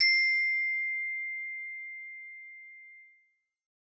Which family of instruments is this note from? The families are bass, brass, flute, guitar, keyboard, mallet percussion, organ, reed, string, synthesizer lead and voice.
bass